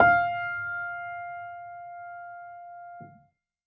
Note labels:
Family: keyboard; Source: acoustic; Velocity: 50

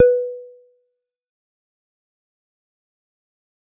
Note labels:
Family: bass; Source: synthesizer; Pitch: B4; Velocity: 127; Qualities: fast decay, percussive

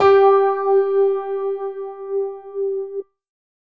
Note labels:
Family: keyboard; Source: electronic; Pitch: G4; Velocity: 100; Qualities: reverb

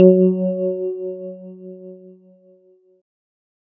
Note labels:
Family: keyboard; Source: electronic; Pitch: F#3; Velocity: 127

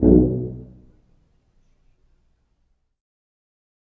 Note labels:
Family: brass; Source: acoustic; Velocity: 50; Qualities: reverb

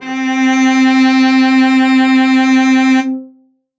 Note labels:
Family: string; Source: acoustic; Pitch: C4; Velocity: 127; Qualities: bright, reverb

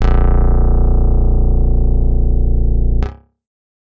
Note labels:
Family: guitar; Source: acoustic; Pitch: A#0; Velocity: 75

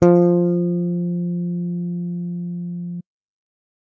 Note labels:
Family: bass; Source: electronic; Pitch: F3; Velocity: 127

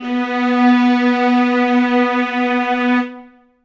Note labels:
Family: string; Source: acoustic; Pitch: B3; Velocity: 100; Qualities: reverb

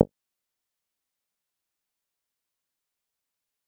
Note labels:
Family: guitar; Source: electronic; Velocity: 75; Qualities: fast decay, percussive

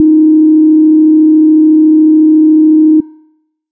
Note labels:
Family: bass; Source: synthesizer; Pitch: D#4; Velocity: 75; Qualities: dark

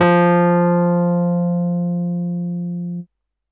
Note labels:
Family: keyboard; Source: electronic; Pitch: F3; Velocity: 127

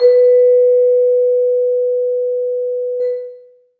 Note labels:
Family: mallet percussion; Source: acoustic; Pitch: B4; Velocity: 100; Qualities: long release, reverb

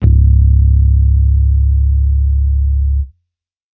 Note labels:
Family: bass; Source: electronic; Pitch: C#1; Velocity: 75

